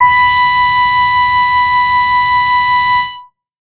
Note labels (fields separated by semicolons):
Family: bass; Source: synthesizer; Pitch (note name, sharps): B5; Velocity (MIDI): 100; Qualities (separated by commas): distorted